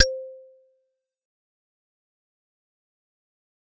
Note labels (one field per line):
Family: mallet percussion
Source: acoustic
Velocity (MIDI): 50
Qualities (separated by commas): fast decay, percussive